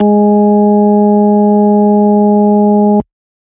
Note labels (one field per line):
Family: organ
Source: electronic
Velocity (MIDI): 75